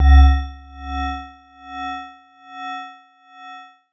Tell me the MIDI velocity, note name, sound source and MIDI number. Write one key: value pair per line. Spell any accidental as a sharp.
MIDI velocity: 127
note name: C#2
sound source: electronic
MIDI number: 37